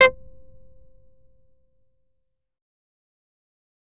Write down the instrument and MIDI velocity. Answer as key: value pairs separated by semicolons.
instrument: synthesizer bass; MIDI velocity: 100